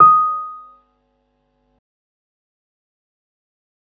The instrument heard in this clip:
electronic keyboard